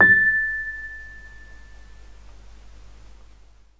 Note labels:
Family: keyboard; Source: electronic; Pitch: A6; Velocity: 25; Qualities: long release

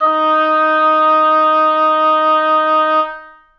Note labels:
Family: reed; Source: acoustic; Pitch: D#4; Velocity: 75; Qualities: reverb

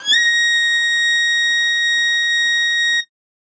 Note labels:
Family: string; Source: acoustic; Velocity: 127; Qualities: bright

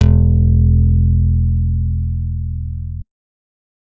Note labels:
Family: guitar; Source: acoustic; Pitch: E1; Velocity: 100

